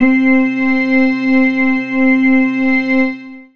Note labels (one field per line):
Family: organ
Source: electronic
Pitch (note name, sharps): C4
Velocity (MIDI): 127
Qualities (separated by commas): long release, reverb